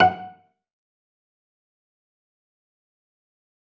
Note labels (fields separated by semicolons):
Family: string; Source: acoustic; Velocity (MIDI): 127; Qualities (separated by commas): fast decay, percussive, reverb